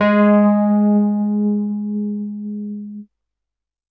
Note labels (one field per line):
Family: keyboard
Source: electronic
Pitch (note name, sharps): G#3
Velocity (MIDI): 127